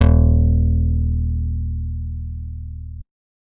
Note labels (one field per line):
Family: guitar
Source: acoustic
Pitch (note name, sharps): D#1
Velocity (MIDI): 75